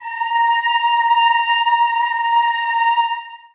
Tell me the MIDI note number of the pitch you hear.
82